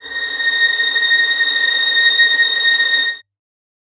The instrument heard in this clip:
acoustic string instrument